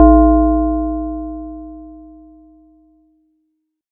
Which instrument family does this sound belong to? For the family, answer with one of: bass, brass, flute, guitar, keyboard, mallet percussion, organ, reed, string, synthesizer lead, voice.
mallet percussion